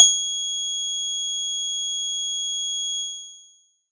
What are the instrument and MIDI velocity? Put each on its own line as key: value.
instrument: acoustic mallet percussion instrument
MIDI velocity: 50